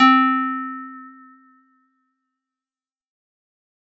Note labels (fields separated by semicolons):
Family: guitar; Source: acoustic; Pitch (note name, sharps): C4; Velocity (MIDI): 75; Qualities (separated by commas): fast decay